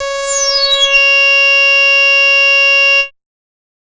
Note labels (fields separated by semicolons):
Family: bass; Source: synthesizer; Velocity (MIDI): 127; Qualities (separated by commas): bright, distorted, multiphonic